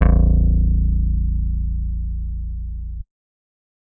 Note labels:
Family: guitar; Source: acoustic; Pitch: A0; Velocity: 50

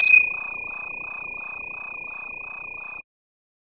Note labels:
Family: bass; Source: synthesizer; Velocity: 127; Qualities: bright

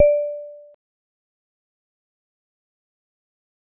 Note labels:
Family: mallet percussion; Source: acoustic; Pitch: D5; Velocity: 25; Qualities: dark, fast decay, percussive

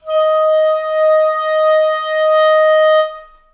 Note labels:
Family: reed; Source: acoustic; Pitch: D#5; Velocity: 100; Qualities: reverb

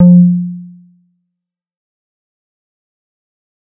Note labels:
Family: bass; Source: synthesizer; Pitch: F3; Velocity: 127; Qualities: dark, fast decay

